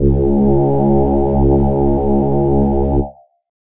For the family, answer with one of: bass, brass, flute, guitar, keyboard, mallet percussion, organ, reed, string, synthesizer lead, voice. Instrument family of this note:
voice